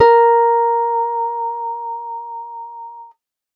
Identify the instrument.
acoustic guitar